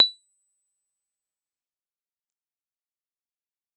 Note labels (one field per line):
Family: guitar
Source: synthesizer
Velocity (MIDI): 50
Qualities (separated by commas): bright, fast decay